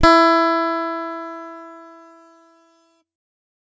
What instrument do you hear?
electronic guitar